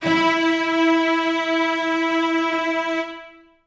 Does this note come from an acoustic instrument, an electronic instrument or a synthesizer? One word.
acoustic